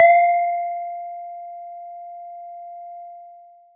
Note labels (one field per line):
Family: mallet percussion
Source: acoustic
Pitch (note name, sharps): F5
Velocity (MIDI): 75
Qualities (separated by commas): long release